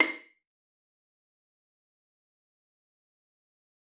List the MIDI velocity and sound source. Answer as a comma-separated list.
25, acoustic